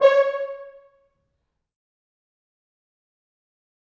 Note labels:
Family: brass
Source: acoustic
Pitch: C#5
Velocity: 100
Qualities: fast decay, reverb

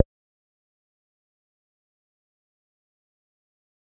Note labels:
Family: bass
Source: synthesizer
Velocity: 100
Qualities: fast decay, percussive

